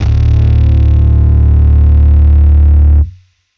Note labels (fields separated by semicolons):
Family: bass; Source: electronic; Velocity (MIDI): 127; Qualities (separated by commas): bright, distorted